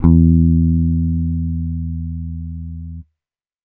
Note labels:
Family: bass; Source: electronic; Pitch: E2; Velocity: 25

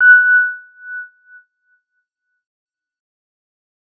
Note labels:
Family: bass; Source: synthesizer; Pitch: F#6; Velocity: 50; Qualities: fast decay

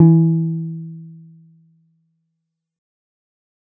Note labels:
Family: guitar; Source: synthesizer; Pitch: E3; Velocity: 50; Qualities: dark, fast decay

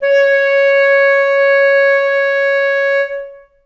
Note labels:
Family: reed; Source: acoustic; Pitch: C#5; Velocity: 100; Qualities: long release, reverb

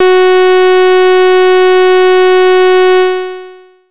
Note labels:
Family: bass; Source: synthesizer; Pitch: F#4; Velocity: 127; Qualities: bright, distorted, long release

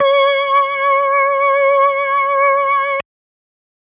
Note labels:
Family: organ; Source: electronic; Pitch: C#5; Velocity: 50

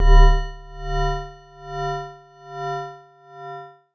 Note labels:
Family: mallet percussion; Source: electronic; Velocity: 127; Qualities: long release

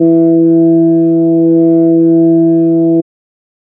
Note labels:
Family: organ; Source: electronic; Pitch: E3; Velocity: 50; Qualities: dark

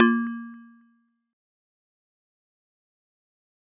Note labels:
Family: mallet percussion; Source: acoustic; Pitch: A#3; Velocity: 50; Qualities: fast decay, percussive

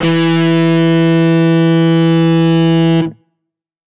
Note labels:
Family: guitar; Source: electronic; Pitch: E3; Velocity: 100; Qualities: bright, distorted

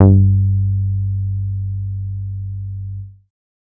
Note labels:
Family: bass; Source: synthesizer; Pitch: G2; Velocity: 75; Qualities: dark

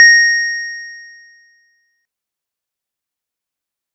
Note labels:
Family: keyboard; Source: electronic; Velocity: 25; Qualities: bright, distorted, fast decay

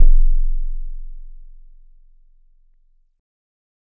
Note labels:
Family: keyboard; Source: electronic; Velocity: 25

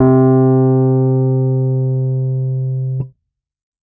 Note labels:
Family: keyboard; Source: electronic; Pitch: C3; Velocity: 75; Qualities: dark

